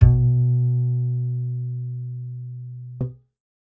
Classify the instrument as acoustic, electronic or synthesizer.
acoustic